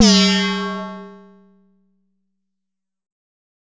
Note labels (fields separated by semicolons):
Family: bass; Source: synthesizer; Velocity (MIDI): 75; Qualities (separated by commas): bright, distorted